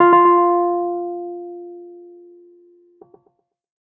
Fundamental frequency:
349.2 Hz